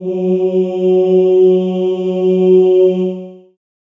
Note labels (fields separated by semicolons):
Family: voice; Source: acoustic; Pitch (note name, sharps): F#3; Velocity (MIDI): 100; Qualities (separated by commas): dark, long release, reverb